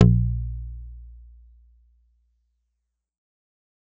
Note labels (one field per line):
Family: guitar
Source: electronic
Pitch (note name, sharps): A#1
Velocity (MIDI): 100